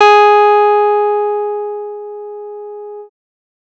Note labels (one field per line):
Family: bass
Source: synthesizer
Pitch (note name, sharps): G#4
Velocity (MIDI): 25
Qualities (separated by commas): distorted